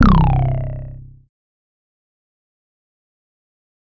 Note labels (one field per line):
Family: bass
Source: synthesizer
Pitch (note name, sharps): C1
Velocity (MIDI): 25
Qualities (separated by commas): distorted, fast decay